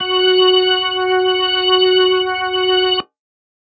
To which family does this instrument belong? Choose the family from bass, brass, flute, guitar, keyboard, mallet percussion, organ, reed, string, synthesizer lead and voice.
organ